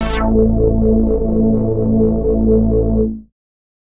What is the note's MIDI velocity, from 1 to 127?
127